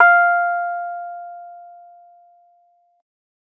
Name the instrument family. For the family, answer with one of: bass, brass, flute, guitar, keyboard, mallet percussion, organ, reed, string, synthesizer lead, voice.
keyboard